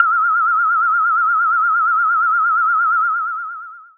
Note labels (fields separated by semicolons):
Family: bass; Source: synthesizer; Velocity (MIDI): 127; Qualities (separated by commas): long release